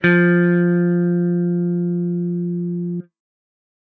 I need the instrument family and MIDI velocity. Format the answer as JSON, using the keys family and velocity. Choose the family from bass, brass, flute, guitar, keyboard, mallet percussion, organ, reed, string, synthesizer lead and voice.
{"family": "guitar", "velocity": 75}